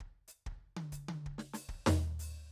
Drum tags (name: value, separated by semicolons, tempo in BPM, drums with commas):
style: Brazilian baião; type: fill; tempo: 95 BPM; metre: 4/4; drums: hi-hat pedal, snare, high tom, floor tom, kick